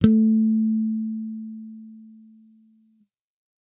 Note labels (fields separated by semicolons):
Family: bass; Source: electronic; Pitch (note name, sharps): A3; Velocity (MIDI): 127